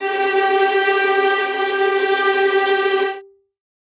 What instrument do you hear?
acoustic string instrument